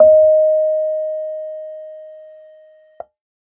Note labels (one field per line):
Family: keyboard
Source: electronic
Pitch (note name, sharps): D#5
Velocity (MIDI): 25